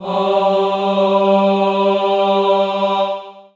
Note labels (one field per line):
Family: voice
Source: acoustic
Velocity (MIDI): 100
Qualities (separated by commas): long release, reverb